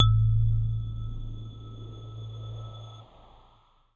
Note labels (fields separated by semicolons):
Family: keyboard; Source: electronic; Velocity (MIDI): 50; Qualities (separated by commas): dark